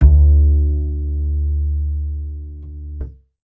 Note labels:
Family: bass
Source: acoustic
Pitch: D2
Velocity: 100

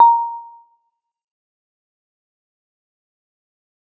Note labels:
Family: mallet percussion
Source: acoustic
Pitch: A#5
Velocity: 25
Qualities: fast decay, percussive, reverb

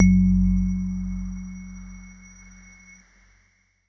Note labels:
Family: keyboard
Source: electronic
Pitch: F#1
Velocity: 75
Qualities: dark

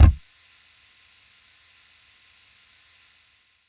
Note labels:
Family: bass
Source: electronic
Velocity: 25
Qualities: bright, distorted, percussive

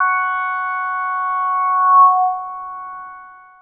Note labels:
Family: synthesizer lead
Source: synthesizer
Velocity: 25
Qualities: long release

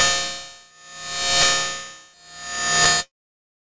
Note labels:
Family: guitar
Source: electronic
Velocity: 127

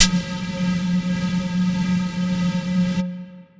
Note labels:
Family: flute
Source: acoustic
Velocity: 75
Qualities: distorted, long release

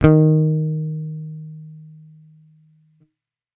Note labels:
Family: bass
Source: electronic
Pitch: D#3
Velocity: 100

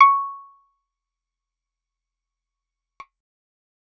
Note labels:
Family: guitar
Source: acoustic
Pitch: C#6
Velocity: 50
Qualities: fast decay, percussive

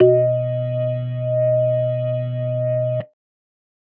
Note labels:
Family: organ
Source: electronic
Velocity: 25

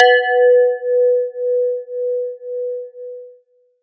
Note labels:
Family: guitar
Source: synthesizer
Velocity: 50

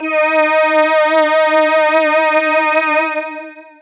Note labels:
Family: voice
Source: synthesizer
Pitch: D#4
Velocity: 100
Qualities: bright, distorted, long release

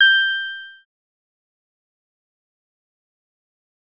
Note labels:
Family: synthesizer lead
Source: synthesizer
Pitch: G6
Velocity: 25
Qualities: fast decay

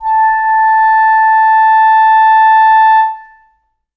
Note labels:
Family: reed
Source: acoustic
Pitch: A5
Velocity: 25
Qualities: reverb

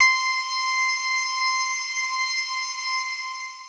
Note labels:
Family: guitar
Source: electronic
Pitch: C6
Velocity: 50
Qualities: bright, long release

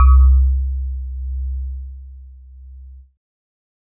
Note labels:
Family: keyboard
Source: electronic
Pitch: C2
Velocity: 127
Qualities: multiphonic

